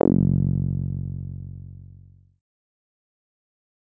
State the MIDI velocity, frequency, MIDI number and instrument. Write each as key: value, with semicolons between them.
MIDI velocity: 25; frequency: 46.25 Hz; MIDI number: 30; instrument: synthesizer lead